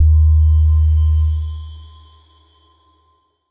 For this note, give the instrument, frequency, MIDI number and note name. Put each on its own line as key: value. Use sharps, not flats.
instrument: electronic mallet percussion instrument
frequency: 77.78 Hz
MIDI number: 39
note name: D#2